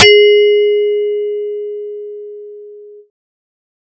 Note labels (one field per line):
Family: bass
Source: synthesizer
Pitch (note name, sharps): G#4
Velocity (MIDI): 100